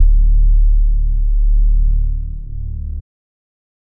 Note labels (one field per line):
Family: bass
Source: synthesizer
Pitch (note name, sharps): D1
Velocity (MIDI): 50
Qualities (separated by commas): dark